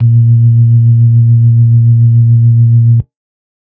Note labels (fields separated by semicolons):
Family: organ; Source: electronic; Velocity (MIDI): 50; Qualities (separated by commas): dark